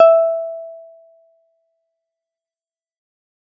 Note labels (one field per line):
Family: keyboard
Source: electronic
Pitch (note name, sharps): E5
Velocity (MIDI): 50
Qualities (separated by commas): fast decay